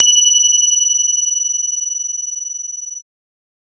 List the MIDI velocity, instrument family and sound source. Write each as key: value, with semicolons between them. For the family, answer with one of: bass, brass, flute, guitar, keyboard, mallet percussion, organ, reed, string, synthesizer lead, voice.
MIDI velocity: 75; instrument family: bass; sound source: synthesizer